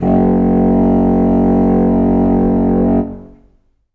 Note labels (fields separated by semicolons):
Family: reed; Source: acoustic; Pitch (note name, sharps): F#1; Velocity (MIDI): 50; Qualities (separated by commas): reverb